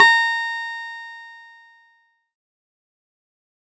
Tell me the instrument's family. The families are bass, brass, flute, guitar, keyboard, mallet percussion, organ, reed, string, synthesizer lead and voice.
keyboard